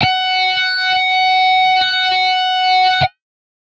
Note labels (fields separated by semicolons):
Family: guitar; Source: electronic; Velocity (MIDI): 127; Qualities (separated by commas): bright, distorted